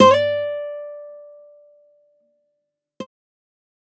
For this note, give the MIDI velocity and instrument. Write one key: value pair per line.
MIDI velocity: 127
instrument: electronic guitar